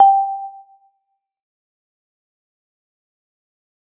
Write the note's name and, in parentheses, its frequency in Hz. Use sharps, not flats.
G5 (784 Hz)